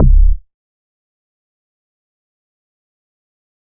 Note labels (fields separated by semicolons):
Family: bass; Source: synthesizer; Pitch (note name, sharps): C#1; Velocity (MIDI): 25; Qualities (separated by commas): fast decay, percussive